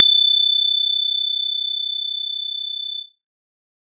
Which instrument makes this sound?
synthesizer lead